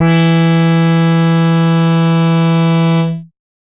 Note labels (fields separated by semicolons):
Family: bass; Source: synthesizer; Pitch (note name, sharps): E3; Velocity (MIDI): 100; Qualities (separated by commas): bright, distorted